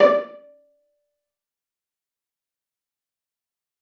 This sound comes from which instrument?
acoustic string instrument